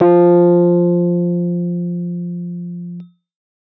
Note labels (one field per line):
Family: keyboard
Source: electronic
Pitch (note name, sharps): F3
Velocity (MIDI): 127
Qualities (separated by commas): dark